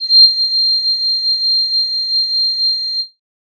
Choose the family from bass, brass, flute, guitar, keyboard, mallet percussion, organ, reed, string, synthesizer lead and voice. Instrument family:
flute